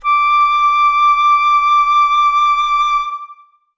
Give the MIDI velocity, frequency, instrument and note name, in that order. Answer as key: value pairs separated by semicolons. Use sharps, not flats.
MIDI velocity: 75; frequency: 1175 Hz; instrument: acoustic flute; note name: D6